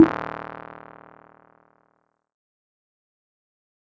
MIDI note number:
27